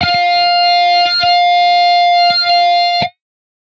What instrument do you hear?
electronic guitar